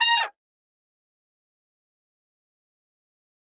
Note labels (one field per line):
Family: brass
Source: acoustic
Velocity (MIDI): 25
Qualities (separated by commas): bright, fast decay, percussive, reverb